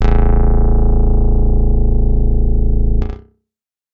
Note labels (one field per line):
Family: guitar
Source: acoustic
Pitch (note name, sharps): A0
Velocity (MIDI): 100